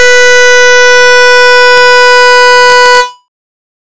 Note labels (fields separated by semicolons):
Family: bass; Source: synthesizer; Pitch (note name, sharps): B4; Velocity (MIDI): 50; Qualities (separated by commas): bright, distorted